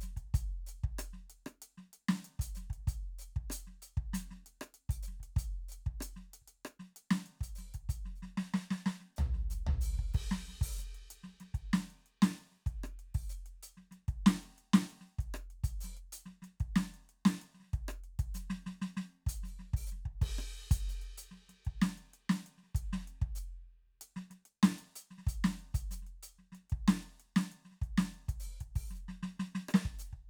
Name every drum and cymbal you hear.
crash, closed hi-hat, open hi-hat, hi-hat pedal, snare, cross-stick, floor tom and kick